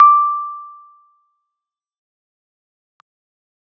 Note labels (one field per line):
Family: keyboard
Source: electronic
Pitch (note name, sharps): D6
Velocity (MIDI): 25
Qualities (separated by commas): fast decay, percussive